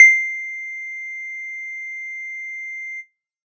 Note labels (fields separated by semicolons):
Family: bass; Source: synthesizer; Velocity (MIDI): 25